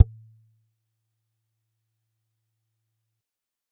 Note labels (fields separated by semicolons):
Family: guitar; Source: acoustic; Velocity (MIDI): 50; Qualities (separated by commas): percussive